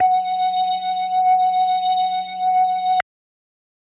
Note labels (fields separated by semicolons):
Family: organ; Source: electronic; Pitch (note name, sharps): F#5; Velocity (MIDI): 50